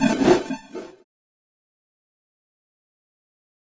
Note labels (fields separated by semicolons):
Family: keyboard; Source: electronic; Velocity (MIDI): 50; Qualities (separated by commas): bright, distorted, fast decay, non-linear envelope